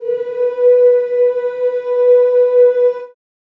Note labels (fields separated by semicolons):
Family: voice; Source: acoustic; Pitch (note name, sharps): B4; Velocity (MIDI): 75; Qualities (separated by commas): dark, reverb